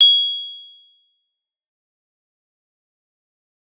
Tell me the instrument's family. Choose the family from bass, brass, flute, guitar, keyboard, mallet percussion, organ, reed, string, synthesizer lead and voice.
guitar